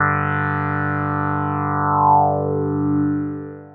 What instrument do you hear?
synthesizer lead